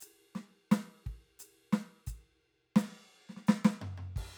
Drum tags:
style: rock; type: beat; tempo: 86 BPM; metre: 4/4; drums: crash, ride, hi-hat pedal, snare, floor tom, kick

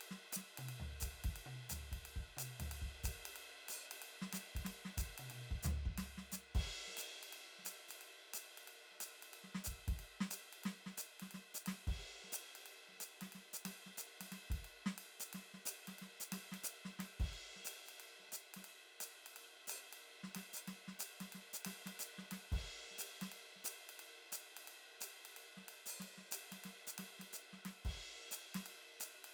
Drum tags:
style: medium-fast jazz; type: beat; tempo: 180 BPM; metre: 4/4; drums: ride, hi-hat pedal, snare, high tom, floor tom, kick

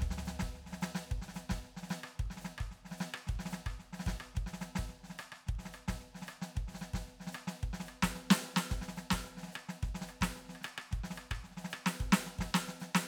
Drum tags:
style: Brazilian baião; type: beat; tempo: 110 BPM; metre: 4/4; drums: hi-hat pedal, snare, cross-stick, kick

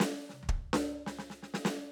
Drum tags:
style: fast funk; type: fill; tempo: 125 BPM; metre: 4/4; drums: snare, high tom, floor tom, kick

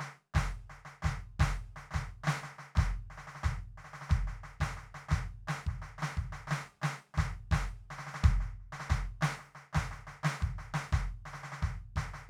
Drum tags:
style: march; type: beat; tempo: 176 BPM; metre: 4/4; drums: snare, kick

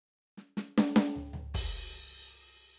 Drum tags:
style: rock; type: fill; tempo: 75 BPM; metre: 4/4; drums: crash, snare, floor tom, kick

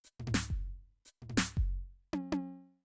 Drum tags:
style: New Orleans funk; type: fill; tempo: 84 BPM; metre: 4/4; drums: hi-hat pedal, snare, high tom, floor tom, kick

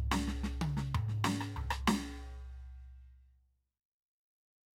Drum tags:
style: reggae; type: beat; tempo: 126 BPM; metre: 4/4; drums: snare, cross-stick, high tom, mid tom, floor tom

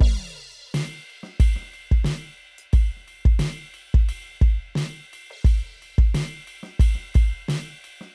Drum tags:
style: rock; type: beat; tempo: 88 BPM; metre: 4/4; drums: crash, ride, ride bell, closed hi-hat, hi-hat pedal, snare, kick

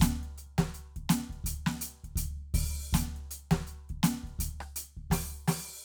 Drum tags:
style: New Orleans funk; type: beat; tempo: 82 BPM; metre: 4/4; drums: closed hi-hat, open hi-hat, hi-hat pedal, snare, cross-stick, kick

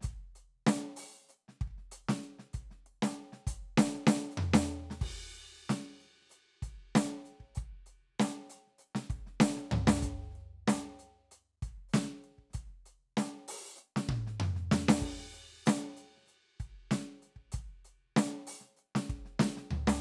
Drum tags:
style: soul; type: beat; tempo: 96 BPM; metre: 4/4; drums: crash, closed hi-hat, open hi-hat, hi-hat pedal, snare, high tom, mid tom, floor tom, kick

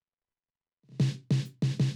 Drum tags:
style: Afro-Cuban bembé; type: fill; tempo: 122 BPM; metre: 4/4; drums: hi-hat pedal, snare

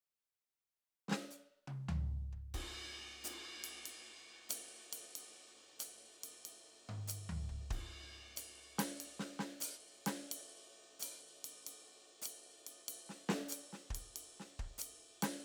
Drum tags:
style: jazz; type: beat; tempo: 93 BPM; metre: 4/4; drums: crash, ride, hi-hat pedal, snare, high tom, mid tom, floor tom, kick

